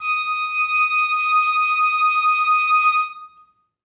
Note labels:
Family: flute; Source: acoustic; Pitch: D#6; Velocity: 25; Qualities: reverb

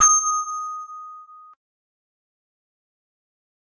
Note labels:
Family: mallet percussion; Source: acoustic; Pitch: D#6; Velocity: 25; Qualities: bright, fast decay, non-linear envelope

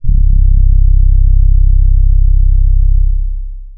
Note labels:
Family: keyboard; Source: electronic; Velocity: 100; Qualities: dark, long release

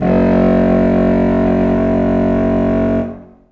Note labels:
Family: reed; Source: acoustic; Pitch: F#1; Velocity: 75; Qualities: distorted, reverb

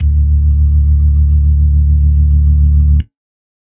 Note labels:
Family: organ; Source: electronic; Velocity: 127; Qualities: dark, reverb

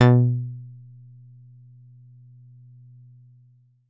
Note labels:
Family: guitar; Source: synthesizer; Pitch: B2; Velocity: 127

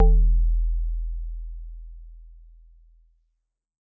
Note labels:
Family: mallet percussion; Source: acoustic; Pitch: E1; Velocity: 25

